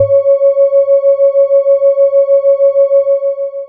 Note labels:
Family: bass; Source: synthesizer; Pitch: C#5; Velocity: 50; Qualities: long release

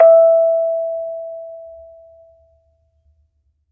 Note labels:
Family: mallet percussion; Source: acoustic; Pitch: E5; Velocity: 100; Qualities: reverb

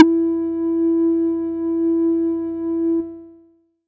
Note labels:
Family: bass; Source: synthesizer; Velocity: 50; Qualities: multiphonic

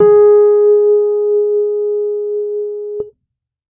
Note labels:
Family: keyboard; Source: electronic; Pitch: G#4; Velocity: 75

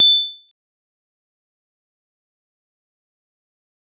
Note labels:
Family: mallet percussion; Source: acoustic; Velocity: 25; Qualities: bright, fast decay, non-linear envelope, percussive

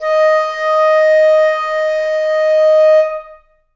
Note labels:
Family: flute; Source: acoustic; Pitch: D#5; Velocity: 127; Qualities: reverb

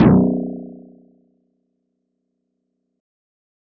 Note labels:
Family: guitar; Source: synthesizer; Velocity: 127

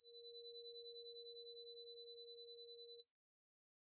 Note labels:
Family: voice; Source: synthesizer; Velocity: 100; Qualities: bright

